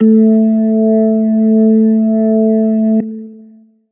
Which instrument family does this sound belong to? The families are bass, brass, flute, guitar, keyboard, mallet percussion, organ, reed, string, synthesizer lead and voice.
organ